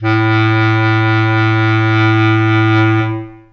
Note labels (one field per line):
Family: reed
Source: acoustic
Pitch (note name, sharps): A2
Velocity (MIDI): 75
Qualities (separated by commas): long release, reverb